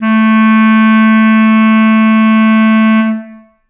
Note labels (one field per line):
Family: reed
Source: acoustic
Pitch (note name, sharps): A3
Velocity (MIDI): 100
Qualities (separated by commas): long release, reverb